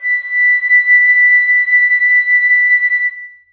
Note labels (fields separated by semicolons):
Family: flute; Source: acoustic; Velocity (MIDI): 75; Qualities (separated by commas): reverb